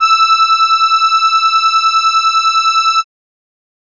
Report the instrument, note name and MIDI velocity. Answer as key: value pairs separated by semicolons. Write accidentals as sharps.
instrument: acoustic keyboard; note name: E6; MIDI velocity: 100